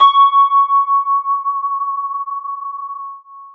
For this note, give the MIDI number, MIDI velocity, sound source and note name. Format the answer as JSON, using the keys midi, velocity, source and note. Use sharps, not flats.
{"midi": 85, "velocity": 100, "source": "electronic", "note": "C#6"}